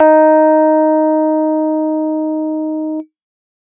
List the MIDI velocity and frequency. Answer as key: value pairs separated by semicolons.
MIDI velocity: 100; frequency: 311.1 Hz